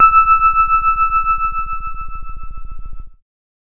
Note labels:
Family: keyboard; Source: electronic; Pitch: E6; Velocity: 100; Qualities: dark

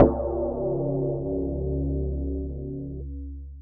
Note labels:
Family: mallet percussion; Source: electronic; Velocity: 75; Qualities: long release

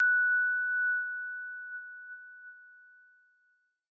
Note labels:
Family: keyboard; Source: electronic; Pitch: F#6; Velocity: 100; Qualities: bright

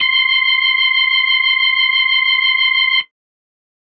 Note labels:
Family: organ; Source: electronic; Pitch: C6; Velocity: 75

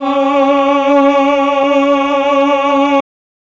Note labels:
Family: voice; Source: electronic; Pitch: C#4; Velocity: 127; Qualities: reverb

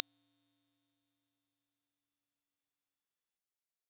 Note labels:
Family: mallet percussion; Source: acoustic; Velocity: 127; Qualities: bright

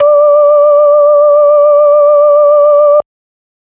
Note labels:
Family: organ; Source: electronic; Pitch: D5; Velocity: 25

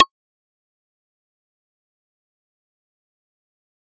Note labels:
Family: mallet percussion; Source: acoustic; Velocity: 127; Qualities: fast decay, percussive

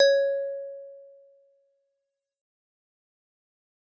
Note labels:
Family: guitar; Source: synthesizer; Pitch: C#5; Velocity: 127; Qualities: dark, fast decay

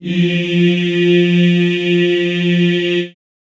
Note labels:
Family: voice; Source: acoustic; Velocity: 75; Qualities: reverb

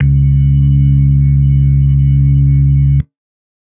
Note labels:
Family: organ; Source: electronic; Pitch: C#2; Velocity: 50; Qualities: dark

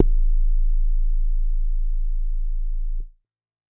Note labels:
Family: bass; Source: synthesizer; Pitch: A0; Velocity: 75; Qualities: dark, distorted

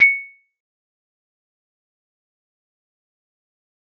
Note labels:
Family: mallet percussion; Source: acoustic; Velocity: 100; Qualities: fast decay, percussive

